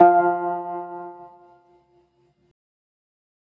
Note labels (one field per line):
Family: organ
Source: electronic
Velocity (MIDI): 75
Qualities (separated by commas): fast decay